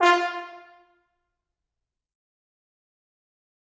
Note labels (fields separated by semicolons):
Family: brass; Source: acoustic; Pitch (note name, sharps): F4; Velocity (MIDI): 127; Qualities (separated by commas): bright, fast decay, percussive, reverb